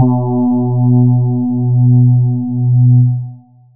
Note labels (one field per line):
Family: voice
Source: synthesizer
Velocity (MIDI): 127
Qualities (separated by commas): dark, long release